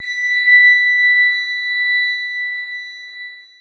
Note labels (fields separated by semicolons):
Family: keyboard; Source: electronic; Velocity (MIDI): 50; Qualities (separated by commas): long release